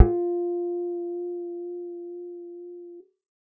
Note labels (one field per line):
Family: bass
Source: synthesizer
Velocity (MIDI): 25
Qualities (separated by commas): dark, reverb